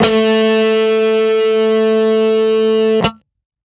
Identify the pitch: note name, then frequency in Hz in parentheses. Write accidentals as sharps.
A3 (220 Hz)